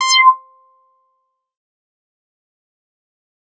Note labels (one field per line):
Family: bass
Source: synthesizer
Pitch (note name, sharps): C6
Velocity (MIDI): 100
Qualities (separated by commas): bright, distorted, fast decay, percussive